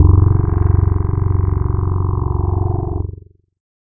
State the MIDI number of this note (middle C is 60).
18